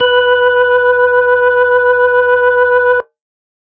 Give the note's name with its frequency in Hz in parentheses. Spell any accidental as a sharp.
B4 (493.9 Hz)